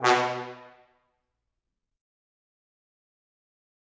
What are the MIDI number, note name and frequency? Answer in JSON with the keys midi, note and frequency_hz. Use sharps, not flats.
{"midi": 47, "note": "B2", "frequency_hz": 123.5}